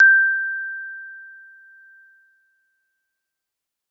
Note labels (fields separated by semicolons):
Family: mallet percussion; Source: acoustic; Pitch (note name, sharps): G6; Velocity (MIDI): 127